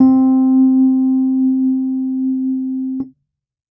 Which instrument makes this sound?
electronic keyboard